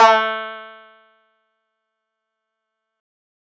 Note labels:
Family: guitar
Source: synthesizer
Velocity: 100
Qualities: percussive

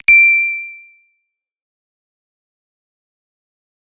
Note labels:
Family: bass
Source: synthesizer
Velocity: 75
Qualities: distorted, fast decay

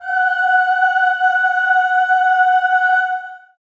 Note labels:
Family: voice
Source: acoustic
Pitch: F#5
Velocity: 75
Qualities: reverb

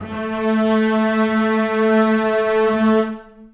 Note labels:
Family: string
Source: acoustic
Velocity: 100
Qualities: long release, reverb

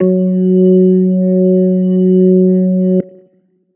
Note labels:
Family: organ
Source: electronic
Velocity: 25

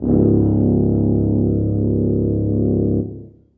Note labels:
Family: brass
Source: acoustic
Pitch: C#1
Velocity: 100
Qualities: dark, reverb

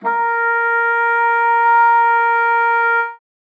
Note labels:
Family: reed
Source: acoustic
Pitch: A#4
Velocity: 50

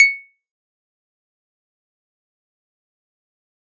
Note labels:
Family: keyboard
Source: electronic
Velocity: 127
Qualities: fast decay, percussive

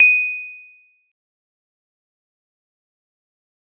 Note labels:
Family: mallet percussion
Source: acoustic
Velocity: 50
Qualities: bright, fast decay, percussive

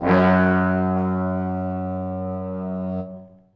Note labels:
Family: brass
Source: acoustic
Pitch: F#2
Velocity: 100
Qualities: bright, reverb

